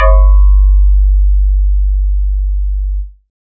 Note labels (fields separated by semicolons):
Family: synthesizer lead; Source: synthesizer; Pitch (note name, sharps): G1; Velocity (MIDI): 127